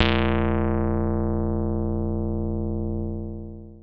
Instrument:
electronic keyboard